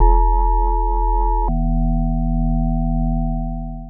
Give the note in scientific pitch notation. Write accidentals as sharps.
E1